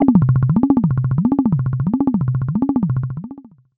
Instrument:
synthesizer voice